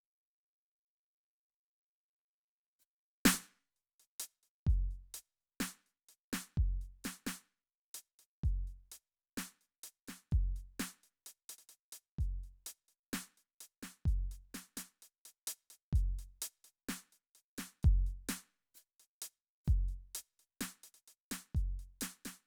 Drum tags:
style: slow reggae; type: beat; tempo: 64 BPM; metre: 4/4; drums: closed hi-hat, hi-hat pedal, snare, kick

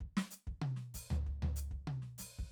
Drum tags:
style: Brazilian baião; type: fill; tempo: 95 BPM; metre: 4/4; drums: hi-hat pedal, snare, high tom, floor tom, kick

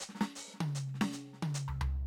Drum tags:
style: jazz-funk; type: fill; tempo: 116 BPM; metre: 4/4; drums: hi-hat pedal, snare, high tom, floor tom

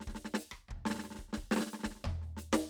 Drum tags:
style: samba; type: beat; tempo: 89 BPM; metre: 4/4; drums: hi-hat pedal, snare, cross-stick, floor tom, kick

